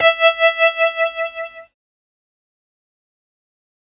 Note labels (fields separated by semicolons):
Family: keyboard; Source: synthesizer; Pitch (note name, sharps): E5; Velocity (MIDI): 127; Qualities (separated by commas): bright, distorted, fast decay